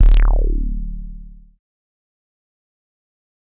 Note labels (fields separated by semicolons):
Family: bass; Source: synthesizer; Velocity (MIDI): 100; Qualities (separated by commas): bright, distorted, fast decay